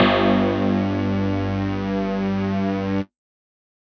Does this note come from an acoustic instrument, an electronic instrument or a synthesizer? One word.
electronic